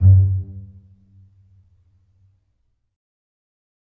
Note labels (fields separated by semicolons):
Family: string; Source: acoustic; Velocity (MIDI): 25; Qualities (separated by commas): dark, percussive, reverb